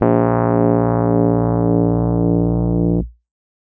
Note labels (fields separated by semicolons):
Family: keyboard; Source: electronic; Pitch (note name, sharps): A#1; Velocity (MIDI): 50; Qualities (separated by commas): distorted